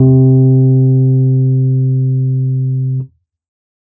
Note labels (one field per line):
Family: keyboard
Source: electronic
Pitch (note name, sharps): C3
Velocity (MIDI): 75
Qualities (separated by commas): dark